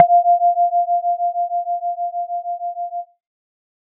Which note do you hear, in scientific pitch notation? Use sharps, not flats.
F5